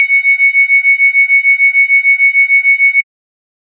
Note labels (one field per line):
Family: bass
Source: synthesizer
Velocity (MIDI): 25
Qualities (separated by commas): distorted